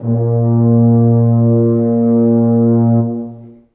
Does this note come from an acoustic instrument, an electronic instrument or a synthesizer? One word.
acoustic